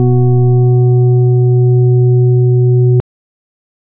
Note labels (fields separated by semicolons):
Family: organ; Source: electronic; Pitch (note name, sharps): B2; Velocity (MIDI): 25; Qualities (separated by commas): dark